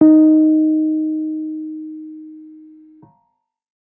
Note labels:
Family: keyboard; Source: electronic; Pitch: D#4; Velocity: 50

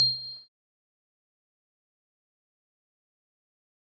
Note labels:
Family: keyboard; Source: electronic; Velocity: 75; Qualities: bright, fast decay, percussive, reverb

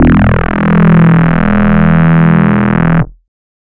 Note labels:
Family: bass; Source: synthesizer; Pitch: E1; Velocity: 75; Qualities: distorted

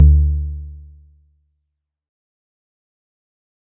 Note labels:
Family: guitar; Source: synthesizer; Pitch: D2; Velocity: 100; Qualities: dark, fast decay

